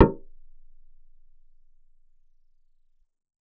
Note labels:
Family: bass; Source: synthesizer; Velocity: 100; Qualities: percussive, reverb

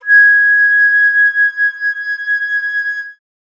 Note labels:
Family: flute; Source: acoustic; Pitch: G#6; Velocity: 25; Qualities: bright

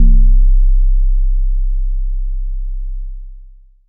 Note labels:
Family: mallet percussion; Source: electronic; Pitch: C1; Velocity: 25; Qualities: long release, multiphonic

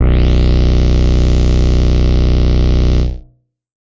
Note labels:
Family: bass; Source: synthesizer; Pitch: B0; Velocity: 50; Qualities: distorted

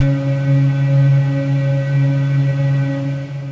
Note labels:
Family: guitar; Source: electronic; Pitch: C#3; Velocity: 25; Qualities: long release

